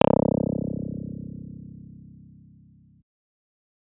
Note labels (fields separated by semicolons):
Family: guitar; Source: electronic; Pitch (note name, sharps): C1; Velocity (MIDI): 100